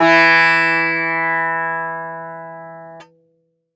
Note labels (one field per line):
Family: guitar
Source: acoustic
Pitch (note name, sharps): E3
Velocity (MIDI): 25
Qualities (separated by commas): bright, multiphonic, reverb